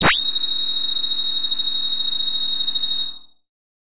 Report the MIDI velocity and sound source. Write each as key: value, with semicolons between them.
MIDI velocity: 100; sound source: synthesizer